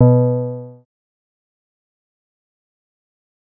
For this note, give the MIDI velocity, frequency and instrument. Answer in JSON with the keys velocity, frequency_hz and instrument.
{"velocity": 25, "frequency_hz": 123.5, "instrument": "synthesizer lead"}